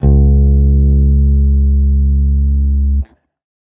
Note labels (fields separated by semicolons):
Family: guitar; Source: electronic; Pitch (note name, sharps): C#2; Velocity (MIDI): 100